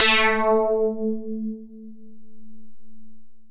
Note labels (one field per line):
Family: synthesizer lead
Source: synthesizer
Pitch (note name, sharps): A3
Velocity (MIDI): 127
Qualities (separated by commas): long release